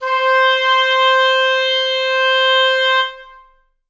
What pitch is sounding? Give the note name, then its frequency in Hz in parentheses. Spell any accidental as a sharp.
C5 (523.3 Hz)